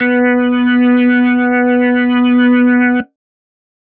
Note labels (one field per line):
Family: organ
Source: electronic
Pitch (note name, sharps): B3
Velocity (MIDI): 50